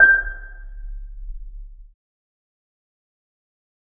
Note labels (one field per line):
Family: mallet percussion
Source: acoustic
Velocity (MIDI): 50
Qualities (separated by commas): dark, fast decay, reverb